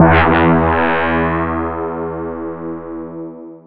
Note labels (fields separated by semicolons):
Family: mallet percussion; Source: electronic; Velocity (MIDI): 50; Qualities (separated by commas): bright, distorted, long release, non-linear envelope